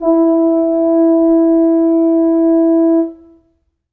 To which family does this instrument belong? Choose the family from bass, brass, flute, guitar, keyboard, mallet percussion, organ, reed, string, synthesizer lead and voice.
brass